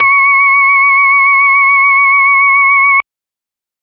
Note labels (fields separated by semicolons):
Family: organ; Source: electronic; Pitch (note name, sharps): C#6; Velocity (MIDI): 75